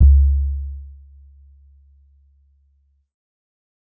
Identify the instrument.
electronic keyboard